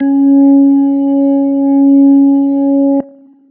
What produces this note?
electronic organ